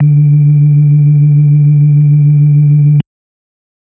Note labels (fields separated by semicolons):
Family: organ; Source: electronic; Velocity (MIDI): 25; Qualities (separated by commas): dark